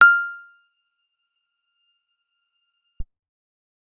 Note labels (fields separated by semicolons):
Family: guitar; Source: acoustic; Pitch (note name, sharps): F6; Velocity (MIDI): 50; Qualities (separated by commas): percussive